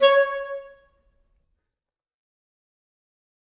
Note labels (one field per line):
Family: reed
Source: acoustic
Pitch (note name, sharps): C#5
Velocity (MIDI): 25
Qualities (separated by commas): fast decay, reverb